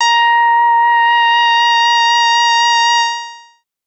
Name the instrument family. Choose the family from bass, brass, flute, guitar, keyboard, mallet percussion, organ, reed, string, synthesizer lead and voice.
bass